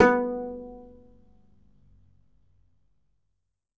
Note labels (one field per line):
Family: guitar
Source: acoustic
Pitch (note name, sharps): B3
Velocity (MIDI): 75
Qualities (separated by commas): reverb